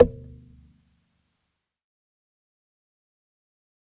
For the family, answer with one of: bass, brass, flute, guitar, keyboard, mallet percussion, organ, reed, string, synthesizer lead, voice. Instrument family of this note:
string